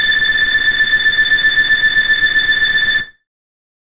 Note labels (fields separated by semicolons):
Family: bass; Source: synthesizer; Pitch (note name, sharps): A6; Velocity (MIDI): 75